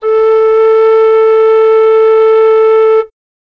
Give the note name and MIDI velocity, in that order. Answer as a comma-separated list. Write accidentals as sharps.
A4, 25